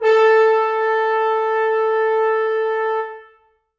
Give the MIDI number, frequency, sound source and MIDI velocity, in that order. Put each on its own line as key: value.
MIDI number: 69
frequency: 440 Hz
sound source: acoustic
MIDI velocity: 100